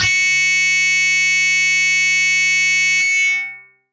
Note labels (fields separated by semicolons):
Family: guitar; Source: electronic; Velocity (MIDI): 100; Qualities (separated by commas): bright, distorted, long release